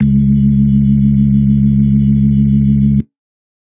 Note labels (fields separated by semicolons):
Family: organ; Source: electronic; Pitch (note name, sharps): C#2; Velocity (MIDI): 25